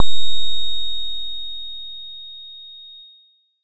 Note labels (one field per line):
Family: bass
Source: synthesizer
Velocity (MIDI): 100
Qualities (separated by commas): distorted